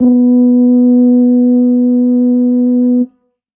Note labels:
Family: brass; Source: acoustic; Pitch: B3; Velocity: 25; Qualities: dark

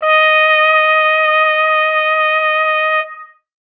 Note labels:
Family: brass; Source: acoustic; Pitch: D#5; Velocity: 75; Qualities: distorted

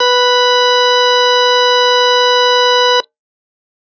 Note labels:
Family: organ; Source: electronic; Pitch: B4; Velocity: 25

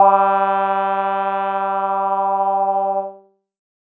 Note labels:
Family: keyboard; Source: electronic; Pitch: G3; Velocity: 50; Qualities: distorted, multiphonic

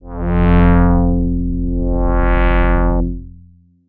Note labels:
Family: bass; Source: synthesizer; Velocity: 100; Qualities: distorted, long release, tempo-synced

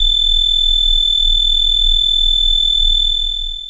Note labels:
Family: bass; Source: synthesizer; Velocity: 25; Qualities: long release

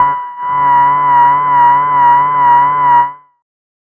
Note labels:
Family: bass; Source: synthesizer; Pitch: B5; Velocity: 127; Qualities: distorted, tempo-synced

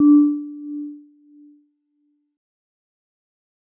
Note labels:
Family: mallet percussion; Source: acoustic; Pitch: D4; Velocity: 25; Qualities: dark, fast decay, non-linear envelope

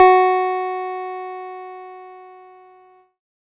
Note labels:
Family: keyboard; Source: electronic; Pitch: F#4; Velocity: 25; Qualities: distorted

